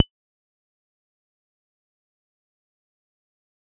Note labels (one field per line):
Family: bass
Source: synthesizer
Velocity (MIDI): 50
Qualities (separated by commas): fast decay, percussive